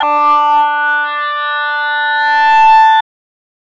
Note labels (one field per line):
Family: voice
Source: synthesizer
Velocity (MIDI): 127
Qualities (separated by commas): bright, distorted